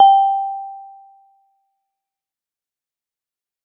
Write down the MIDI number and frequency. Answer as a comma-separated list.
79, 784 Hz